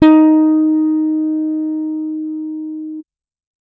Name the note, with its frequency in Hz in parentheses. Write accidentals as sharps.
D#4 (311.1 Hz)